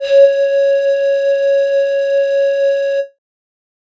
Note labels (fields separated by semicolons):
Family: flute; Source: synthesizer; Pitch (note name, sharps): C#5; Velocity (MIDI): 75; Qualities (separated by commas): distorted